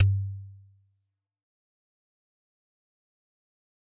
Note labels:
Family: mallet percussion; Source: acoustic; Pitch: G2; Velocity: 75; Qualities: fast decay, percussive

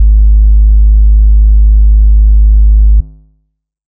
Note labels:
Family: bass; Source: synthesizer; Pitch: G#1; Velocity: 127; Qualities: dark

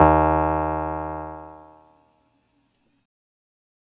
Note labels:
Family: keyboard; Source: electronic; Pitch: D#2; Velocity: 127

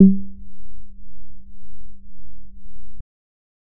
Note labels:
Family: bass; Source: synthesizer; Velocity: 25; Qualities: dark

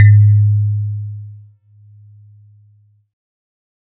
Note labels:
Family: keyboard; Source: synthesizer; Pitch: G#2; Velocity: 127

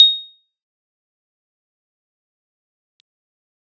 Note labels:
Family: keyboard; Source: electronic; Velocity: 50; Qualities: bright, fast decay, percussive

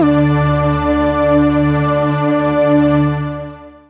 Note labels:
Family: synthesizer lead; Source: synthesizer; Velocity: 50; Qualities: long release

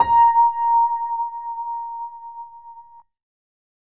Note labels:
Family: keyboard; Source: electronic; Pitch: A#5; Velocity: 75; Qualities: reverb

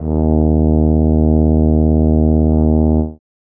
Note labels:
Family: brass; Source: acoustic; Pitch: D#2; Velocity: 25; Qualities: dark

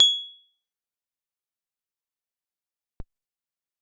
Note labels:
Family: guitar; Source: acoustic; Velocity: 50; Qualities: bright, fast decay, percussive

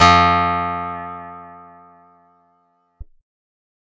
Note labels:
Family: guitar; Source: acoustic; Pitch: F2; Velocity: 127

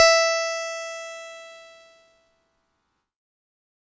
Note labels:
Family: keyboard; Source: electronic; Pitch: E5; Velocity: 127; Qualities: bright, distorted

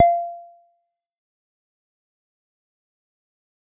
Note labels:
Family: bass; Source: synthesizer; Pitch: F5; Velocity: 100; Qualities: fast decay, percussive

